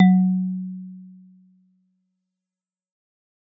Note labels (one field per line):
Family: mallet percussion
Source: acoustic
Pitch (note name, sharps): F#3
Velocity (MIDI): 127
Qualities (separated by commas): fast decay